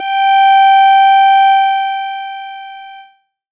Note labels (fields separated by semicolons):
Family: keyboard; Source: electronic; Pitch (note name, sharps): G5; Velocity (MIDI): 25; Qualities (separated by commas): distorted, multiphonic